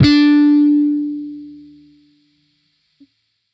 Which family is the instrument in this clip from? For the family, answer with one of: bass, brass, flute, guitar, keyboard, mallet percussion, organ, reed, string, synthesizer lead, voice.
bass